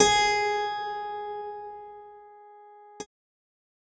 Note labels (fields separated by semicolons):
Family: keyboard; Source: electronic; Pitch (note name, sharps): G#4; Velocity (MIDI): 127; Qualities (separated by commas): bright